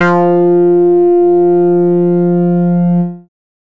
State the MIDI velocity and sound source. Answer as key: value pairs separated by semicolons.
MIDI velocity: 127; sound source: synthesizer